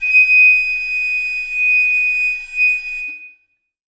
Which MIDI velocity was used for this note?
25